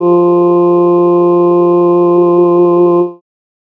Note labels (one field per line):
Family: voice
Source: synthesizer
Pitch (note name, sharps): F3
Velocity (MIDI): 75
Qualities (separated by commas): bright